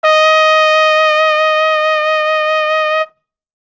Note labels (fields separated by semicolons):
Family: brass; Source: acoustic; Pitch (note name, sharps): D#5; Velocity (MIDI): 127